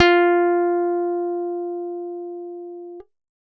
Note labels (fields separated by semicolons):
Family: guitar; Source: acoustic; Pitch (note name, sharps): F4; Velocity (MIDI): 100